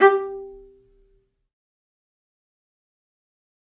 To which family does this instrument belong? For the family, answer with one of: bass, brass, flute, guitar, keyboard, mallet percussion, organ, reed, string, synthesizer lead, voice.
string